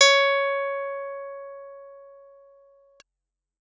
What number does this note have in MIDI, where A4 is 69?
73